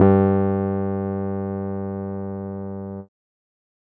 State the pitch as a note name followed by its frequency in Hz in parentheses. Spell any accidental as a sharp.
G2 (98 Hz)